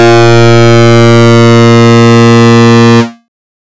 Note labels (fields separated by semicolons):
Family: bass; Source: synthesizer; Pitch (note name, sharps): A#2; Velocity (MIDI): 50; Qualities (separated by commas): bright, distorted